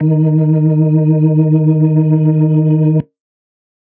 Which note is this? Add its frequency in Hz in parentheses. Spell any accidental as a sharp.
D#3 (155.6 Hz)